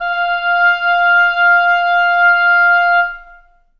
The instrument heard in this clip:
acoustic reed instrument